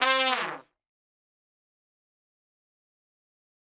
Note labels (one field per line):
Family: brass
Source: acoustic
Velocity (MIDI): 100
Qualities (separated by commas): bright, fast decay, reverb